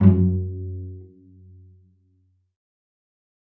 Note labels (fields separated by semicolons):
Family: string; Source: acoustic; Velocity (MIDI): 50; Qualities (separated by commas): dark, fast decay, reverb